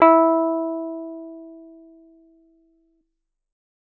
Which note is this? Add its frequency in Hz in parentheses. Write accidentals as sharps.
E4 (329.6 Hz)